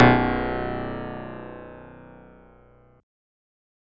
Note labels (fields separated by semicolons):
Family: synthesizer lead; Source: synthesizer; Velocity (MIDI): 50; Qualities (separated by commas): bright, distorted